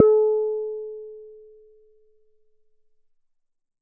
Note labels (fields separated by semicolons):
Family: bass; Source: synthesizer; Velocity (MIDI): 100